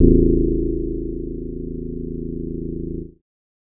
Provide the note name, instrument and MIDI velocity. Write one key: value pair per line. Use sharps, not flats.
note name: A0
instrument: synthesizer bass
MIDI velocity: 127